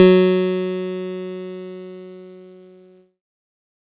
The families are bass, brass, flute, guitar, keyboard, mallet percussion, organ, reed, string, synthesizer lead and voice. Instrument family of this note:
keyboard